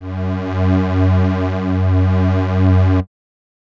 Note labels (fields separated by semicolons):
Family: reed; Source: acoustic; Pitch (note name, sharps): F#2; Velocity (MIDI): 25